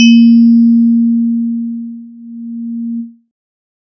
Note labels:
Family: synthesizer lead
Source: synthesizer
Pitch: A#3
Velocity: 100

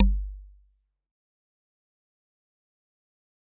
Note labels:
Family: mallet percussion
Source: acoustic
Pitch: G1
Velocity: 100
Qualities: dark, fast decay, percussive

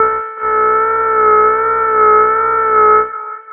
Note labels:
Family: bass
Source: synthesizer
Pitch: A4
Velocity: 75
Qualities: long release, reverb

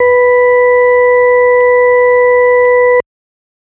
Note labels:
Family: organ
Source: electronic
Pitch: B4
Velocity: 75

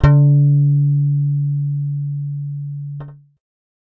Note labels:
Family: bass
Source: synthesizer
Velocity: 50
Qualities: dark

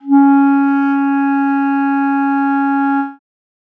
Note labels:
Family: reed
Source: acoustic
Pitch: C#4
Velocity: 25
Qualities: dark

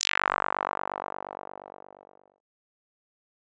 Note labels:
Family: bass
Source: synthesizer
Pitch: G1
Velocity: 25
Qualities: bright, distorted, fast decay

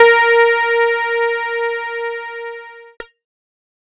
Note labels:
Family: keyboard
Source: electronic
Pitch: A#4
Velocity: 127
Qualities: bright, distorted

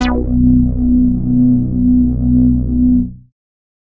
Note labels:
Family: bass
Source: synthesizer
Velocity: 75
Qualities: distorted

